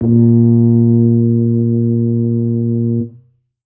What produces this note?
acoustic brass instrument